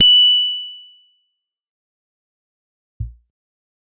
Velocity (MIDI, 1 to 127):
50